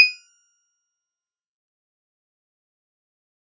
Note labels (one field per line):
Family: mallet percussion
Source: acoustic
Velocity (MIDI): 50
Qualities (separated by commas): bright, fast decay, percussive